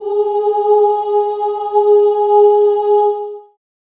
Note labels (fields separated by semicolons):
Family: voice; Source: acoustic; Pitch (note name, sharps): G#4; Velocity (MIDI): 50; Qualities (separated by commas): long release, reverb